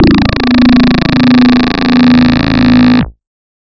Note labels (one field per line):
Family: bass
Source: synthesizer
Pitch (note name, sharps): A0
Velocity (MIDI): 127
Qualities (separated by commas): bright, distorted